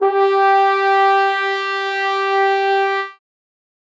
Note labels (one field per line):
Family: brass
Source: acoustic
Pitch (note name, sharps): G4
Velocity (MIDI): 100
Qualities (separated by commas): reverb